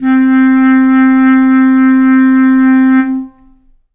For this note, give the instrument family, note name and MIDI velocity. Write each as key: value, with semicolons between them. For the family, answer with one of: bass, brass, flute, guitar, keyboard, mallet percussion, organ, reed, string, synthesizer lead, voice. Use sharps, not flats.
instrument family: reed; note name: C4; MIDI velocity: 25